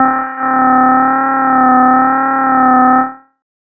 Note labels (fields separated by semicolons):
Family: bass; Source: synthesizer; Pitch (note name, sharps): C4; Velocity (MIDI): 75; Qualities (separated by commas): distorted, tempo-synced